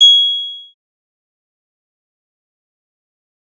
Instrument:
synthesizer bass